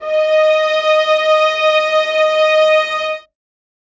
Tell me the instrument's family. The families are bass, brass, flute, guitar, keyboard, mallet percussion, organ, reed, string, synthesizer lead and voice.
string